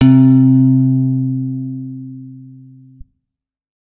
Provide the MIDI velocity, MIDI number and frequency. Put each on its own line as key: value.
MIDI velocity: 127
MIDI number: 48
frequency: 130.8 Hz